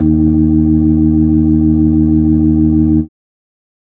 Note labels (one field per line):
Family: organ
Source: electronic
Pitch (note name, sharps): D#2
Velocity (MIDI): 25